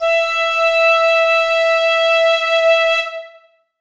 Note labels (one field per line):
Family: flute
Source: acoustic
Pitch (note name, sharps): E5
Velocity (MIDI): 100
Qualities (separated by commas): reverb